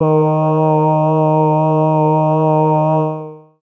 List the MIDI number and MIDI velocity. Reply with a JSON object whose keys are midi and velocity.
{"midi": 51, "velocity": 25}